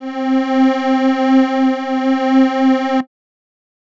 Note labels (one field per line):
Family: reed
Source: acoustic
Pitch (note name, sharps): C4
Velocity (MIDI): 50